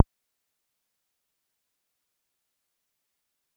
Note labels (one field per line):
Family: bass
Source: synthesizer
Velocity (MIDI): 75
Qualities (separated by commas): fast decay, percussive